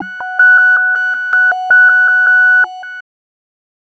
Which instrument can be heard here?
synthesizer bass